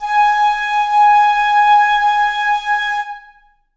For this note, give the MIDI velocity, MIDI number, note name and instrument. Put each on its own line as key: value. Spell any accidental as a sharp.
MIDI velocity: 25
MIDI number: 80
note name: G#5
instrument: acoustic reed instrument